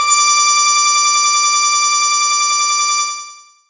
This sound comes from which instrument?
synthesizer bass